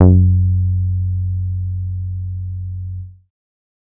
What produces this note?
synthesizer bass